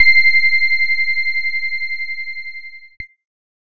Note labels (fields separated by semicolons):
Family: keyboard; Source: electronic; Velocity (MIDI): 75; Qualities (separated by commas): distorted